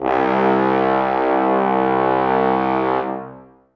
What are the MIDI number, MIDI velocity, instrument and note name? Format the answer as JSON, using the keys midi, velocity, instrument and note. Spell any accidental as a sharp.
{"midi": 36, "velocity": 100, "instrument": "acoustic brass instrument", "note": "C2"}